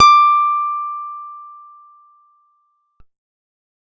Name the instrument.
acoustic guitar